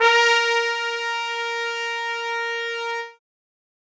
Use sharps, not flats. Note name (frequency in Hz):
A#4 (466.2 Hz)